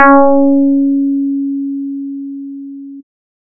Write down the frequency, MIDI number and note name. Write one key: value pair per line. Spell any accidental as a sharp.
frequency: 277.2 Hz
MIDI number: 61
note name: C#4